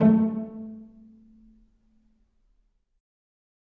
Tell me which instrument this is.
acoustic string instrument